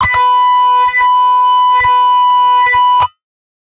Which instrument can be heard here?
synthesizer guitar